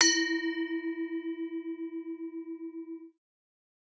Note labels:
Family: mallet percussion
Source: acoustic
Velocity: 127

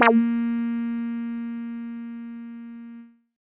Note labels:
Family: bass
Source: synthesizer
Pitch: A#3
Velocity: 50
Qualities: distorted

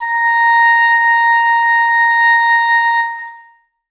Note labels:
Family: reed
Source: acoustic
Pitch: A#5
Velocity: 75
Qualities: long release, reverb

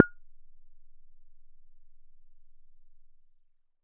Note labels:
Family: bass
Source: synthesizer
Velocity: 127

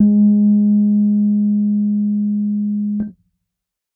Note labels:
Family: keyboard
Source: electronic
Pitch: G#3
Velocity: 50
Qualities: dark

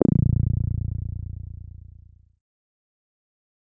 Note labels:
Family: synthesizer lead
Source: synthesizer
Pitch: A#0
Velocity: 25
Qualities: distorted, fast decay

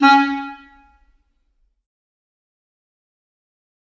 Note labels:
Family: reed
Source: acoustic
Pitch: C#4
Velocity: 127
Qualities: fast decay, percussive, reverb

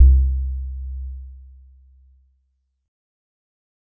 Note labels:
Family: mallet percussion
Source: acoustic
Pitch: C2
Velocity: 25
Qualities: dark

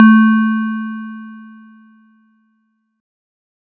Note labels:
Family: mallet percussion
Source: acoustic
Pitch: A3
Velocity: 25

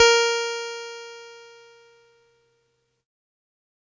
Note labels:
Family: keyboard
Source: electronic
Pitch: A#4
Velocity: 25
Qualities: bright, distorted

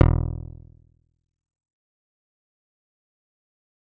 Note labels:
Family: bass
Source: synthesizer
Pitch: E1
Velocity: 25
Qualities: fast decay, percussive

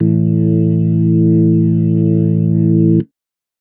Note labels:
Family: organ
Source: electronic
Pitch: A1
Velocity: 75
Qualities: dark

